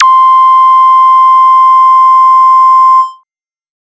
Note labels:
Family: bass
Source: synthesizer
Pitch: C6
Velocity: 127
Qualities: distorted

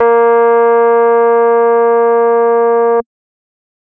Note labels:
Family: organ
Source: electronic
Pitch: A#3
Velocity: 127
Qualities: distorted

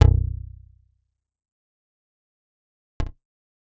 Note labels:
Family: bass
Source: synthesizer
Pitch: B0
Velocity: 127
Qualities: fast decay, percussive

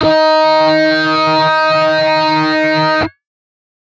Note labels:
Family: guitar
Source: synthesizer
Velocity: 75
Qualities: distorted

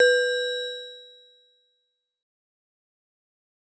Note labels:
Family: mallet percussion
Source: acoustic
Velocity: 127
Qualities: fast decay

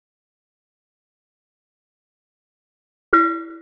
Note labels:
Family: mallet percussion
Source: synthesizer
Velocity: 127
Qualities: long release, multiphonic, percussive, tempo-synced

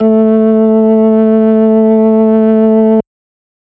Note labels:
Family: organ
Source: electronic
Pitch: A3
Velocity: 50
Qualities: distorted

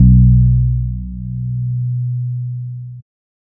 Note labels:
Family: bass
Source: synthesizer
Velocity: 127

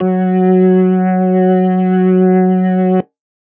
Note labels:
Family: organ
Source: electronic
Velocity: 100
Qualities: distorted

